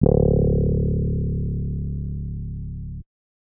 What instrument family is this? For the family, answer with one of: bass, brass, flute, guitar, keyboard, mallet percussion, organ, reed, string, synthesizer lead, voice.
keyboard